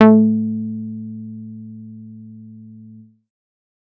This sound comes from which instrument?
synthesizer bass